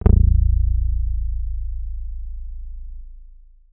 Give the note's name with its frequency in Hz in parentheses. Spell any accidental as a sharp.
A0 (27.5 Hz)